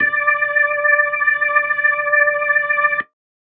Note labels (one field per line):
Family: organ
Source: electronic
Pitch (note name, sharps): D5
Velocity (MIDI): 25